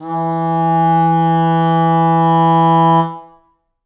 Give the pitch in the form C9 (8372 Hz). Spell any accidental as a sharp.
E3 (164.8 Hz)